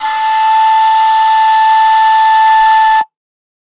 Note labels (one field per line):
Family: flute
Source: acoustic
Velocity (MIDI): 50